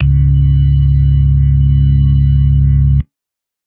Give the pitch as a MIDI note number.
37